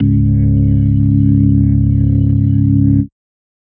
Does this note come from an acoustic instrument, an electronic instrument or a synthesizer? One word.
electronic